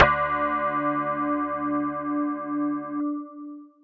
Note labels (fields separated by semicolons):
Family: mallet percussion; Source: electronic; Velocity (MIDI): 100; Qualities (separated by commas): long release